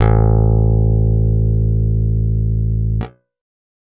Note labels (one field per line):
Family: guitar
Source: acoustic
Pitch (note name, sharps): A1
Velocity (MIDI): 100